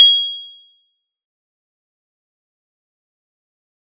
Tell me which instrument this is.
acoustic mallet percussion instrument